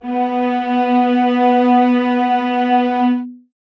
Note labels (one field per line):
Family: string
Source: acoustic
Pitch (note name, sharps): B3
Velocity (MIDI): 50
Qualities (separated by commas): reverb